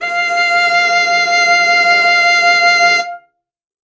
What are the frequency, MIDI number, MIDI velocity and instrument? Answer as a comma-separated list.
698.5 Hz, 77, 100, acoustic string instrument